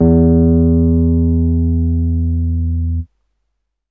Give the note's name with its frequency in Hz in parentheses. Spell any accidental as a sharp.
E2 (82.41 Hz)